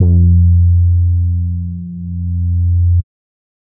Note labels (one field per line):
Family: bass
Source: synthesizer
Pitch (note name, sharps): F2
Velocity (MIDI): 75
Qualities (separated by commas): dark